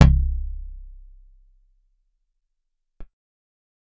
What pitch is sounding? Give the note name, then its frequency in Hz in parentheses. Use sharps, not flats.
C1 (32.7 Hz)